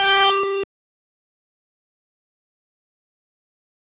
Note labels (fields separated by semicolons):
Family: bass; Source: synthesizer; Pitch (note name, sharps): G4; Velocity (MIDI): 50; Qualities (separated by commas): bright, distorted, fast decay